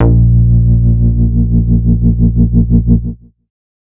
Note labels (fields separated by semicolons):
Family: bass; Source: synthesizer; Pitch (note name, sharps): A#1; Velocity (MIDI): 100; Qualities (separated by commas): distorted